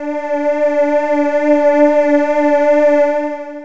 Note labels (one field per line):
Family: voice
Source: synthesizer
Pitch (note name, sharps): D4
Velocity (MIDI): 100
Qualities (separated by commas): distorted, long release